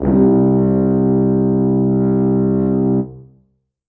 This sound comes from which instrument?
acoustic brass instrument